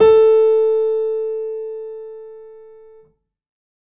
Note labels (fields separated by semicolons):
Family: keyboard; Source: acoustic; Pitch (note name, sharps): A4; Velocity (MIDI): 75; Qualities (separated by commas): reverb